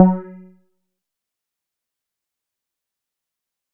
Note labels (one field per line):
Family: bass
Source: synthesizer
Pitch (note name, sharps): F#3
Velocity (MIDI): 127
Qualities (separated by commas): dark, fast decay, percussive